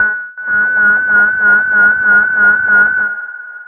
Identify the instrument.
synthesizer bass